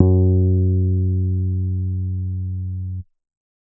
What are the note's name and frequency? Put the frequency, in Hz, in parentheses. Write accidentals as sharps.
F#2 (92.5 Hz)